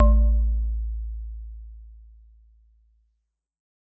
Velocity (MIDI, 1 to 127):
127